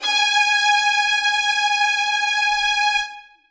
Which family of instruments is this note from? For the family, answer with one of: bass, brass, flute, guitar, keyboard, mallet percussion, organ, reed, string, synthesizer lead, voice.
string